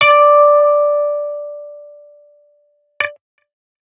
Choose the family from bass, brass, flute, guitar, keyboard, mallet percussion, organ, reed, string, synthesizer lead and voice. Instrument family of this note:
guitar